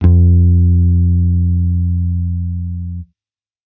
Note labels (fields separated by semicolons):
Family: bass; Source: electronic; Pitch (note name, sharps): F2; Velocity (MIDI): 75